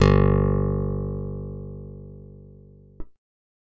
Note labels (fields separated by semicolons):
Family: keyboard; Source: electronic; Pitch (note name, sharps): G1; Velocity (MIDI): 25